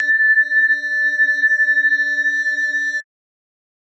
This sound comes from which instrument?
electronic mallet percussion instrument